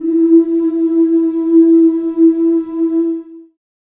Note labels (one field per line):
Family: voice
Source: acoustic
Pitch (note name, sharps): E4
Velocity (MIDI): 50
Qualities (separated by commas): long release, reverb